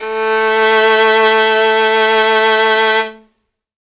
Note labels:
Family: string; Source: acoustic; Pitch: A3; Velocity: 25; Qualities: reverb

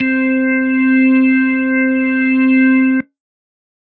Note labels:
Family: organ; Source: electronic; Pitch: C4; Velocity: 25

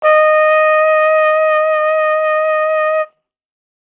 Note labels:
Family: brass; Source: acoustic; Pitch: D#5; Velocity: 50

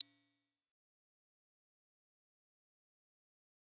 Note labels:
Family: bass; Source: synthesizer; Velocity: 75; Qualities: fast decay, percussive

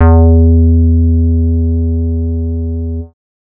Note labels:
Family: bass; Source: synthesizer; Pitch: E2; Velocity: 100; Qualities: dark

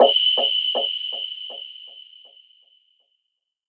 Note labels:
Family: synthesizer lead; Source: synthesizer; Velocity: 50; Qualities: bright, non-linear envelope, reverb

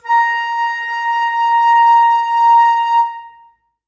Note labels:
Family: flute; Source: acoustic; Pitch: A#5; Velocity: 25; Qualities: long release, reverb

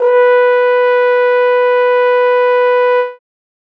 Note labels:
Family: brass; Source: acoustic; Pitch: B4; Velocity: 100

